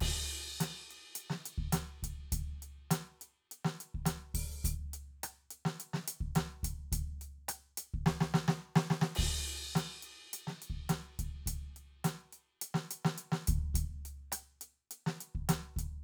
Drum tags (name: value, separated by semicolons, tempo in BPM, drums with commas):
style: rock; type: beat; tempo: 105 BPM; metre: 4/4; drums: crash, closed hi-hat, open hi-hat, hi-hat pedal, snare, cross-stick, kick